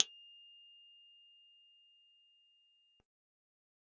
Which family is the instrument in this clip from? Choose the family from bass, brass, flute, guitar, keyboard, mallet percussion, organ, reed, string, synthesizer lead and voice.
keyboard